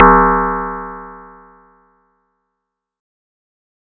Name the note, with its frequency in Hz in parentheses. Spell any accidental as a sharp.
D1 (36.71 Hz)